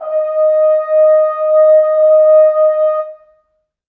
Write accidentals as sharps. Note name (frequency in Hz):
D#5 (622.3 Hz)